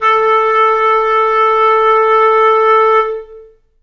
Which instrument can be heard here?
acoustic reed instrument